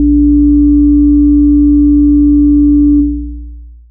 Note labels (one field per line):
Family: synthesizer lead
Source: synthesizer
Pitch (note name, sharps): A#1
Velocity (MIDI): 127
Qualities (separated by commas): long release